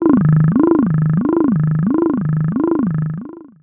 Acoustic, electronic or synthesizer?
synthesizer